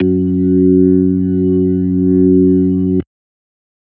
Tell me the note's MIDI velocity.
25